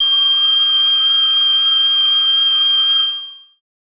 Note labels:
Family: voice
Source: synthesizer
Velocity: 127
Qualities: bright, long release

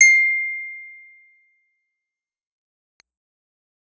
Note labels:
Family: keyboard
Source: electronic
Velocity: 127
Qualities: fast decay

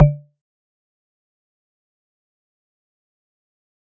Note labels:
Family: mallet percussion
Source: acoustic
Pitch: D3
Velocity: 50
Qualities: fast decay, percussive

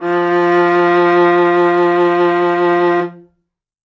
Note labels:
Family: string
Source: acoustic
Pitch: F3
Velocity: 75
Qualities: reverb

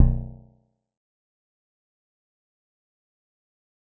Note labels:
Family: guitar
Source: synthesizer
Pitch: B0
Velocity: 25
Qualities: dark, fast decay, percussive

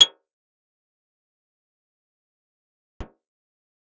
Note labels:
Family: guitar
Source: acoustic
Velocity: 127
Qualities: bright, fast decay, percussive, reverb

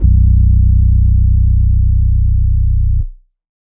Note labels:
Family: keyboard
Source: electronic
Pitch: B0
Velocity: 50

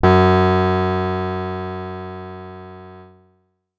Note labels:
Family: guitar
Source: acoustic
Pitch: F#2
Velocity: 50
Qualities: bright, distorted

